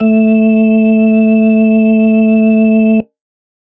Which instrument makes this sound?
electronic organ